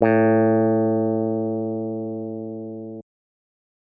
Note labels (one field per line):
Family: keyboard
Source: electronic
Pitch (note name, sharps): A2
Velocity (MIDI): 75